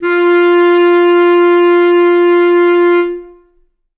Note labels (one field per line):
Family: reed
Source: acoustic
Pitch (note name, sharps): F4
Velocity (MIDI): 100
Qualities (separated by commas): reverb